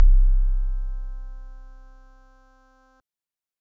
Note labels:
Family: keyboard; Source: electronic; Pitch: C1; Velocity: 75; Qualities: dark

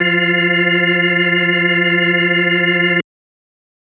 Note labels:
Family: organ; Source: electronic; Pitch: F3; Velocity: 50

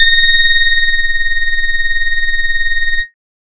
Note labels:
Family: bass; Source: synthesizer; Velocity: 75; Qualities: multiphonic, tempo-synced

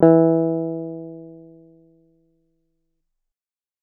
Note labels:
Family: guitar; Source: acoustic; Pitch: E3; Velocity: 50; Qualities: dark

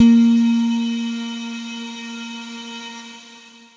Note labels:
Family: guitar; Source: electronic; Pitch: A#3; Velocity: 75; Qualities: long release

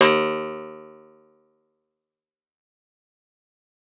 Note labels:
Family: guitar; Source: acoustic; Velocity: 127; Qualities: bright, fast decay

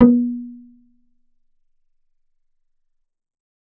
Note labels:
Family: bass; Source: synthesizer; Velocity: 25; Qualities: dark, percussive, reverb

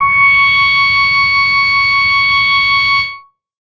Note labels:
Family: bass; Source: synthesizer; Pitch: C#6; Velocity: 75; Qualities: distorted

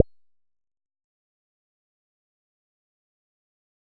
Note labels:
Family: bass; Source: synthesizer; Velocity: 127; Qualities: fast decay, percussive

